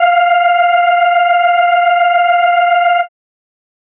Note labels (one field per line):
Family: organ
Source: electronic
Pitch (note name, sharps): F5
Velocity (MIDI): 25